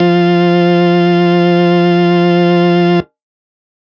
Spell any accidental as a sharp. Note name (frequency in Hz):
F3 (174.6 Hz)